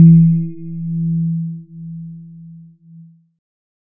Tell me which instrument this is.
electronic keyboard